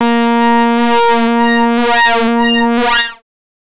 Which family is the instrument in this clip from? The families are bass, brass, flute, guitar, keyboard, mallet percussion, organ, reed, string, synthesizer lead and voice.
bass